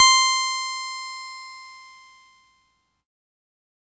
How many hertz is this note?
1047 Hz